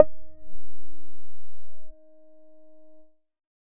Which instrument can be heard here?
synthesizer bass